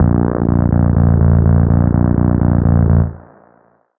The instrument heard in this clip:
synthesizer bass